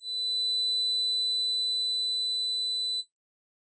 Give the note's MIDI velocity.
75